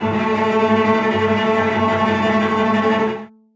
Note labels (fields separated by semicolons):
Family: string; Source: acoustic; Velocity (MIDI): 100; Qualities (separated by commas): bright, non-linear envelope, reverb